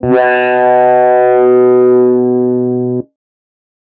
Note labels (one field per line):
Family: guitar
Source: electronic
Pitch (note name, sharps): B2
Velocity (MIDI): 100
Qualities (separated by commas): bright, distorted, non-linear envelope